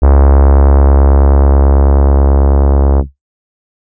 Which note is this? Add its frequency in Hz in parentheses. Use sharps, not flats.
C#2 (69.3 Hz)